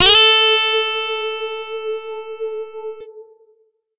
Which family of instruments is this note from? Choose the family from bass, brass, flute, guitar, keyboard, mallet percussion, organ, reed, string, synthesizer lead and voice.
guitar